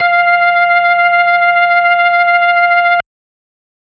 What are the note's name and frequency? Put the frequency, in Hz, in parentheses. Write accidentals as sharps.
F5 (698.5 Hz)